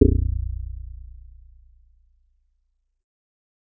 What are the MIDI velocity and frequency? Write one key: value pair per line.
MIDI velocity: 50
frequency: 29.14 Hz